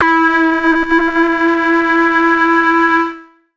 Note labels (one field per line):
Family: synthesizer lead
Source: synthesizer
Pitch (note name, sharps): E4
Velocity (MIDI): 127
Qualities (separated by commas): distorted, multiphonic, non-linear envelope